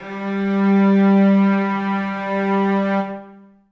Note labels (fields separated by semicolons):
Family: string; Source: acoustic; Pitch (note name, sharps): G3; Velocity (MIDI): 75; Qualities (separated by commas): long release, reverb